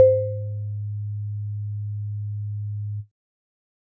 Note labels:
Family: keyboard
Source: electronic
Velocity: 100

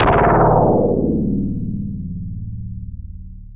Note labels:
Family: synthesizer lead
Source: synthesizer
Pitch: D0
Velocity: 127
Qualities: long release

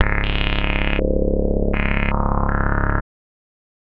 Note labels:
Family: bass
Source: synthesizer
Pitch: C#0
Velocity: 75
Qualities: tempo-synced

